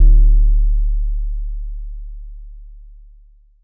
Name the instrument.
acoustic mallet percussion instrument